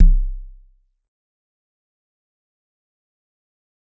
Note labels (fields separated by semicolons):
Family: mallet percussion; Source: acoustic; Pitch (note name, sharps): C1; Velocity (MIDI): 100; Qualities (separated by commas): dark, fast decay, percussive